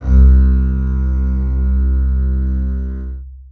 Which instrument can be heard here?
acoustic string instrument